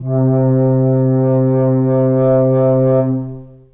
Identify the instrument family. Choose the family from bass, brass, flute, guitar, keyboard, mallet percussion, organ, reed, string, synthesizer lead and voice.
flute